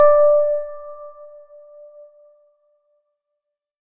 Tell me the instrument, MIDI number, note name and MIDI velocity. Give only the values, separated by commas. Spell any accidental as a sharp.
electronic organ, 74, D5, 50